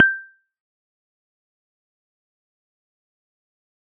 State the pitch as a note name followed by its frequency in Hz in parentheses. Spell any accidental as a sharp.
G6 (1568 Hz)